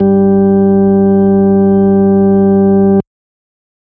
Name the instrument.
electronic organ